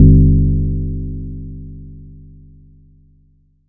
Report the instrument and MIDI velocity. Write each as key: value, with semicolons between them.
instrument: acoustic mallet percussion instrument; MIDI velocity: 50